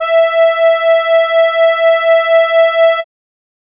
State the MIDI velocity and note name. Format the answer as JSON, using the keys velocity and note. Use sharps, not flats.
{"velocity": 127, "note": "E5"}